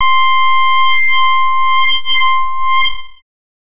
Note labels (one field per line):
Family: bass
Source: synthesizer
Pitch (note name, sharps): C6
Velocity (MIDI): 127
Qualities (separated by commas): bright, distorted, non-linear envelope